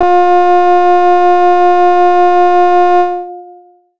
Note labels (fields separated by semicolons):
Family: keyboard; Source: electronic; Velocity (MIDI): 75; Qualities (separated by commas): distorted, long release